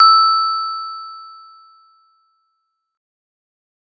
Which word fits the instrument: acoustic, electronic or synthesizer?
acoustic